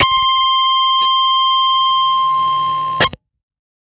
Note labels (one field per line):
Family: guitar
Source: electronic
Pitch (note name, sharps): C6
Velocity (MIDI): 100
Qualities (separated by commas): distorted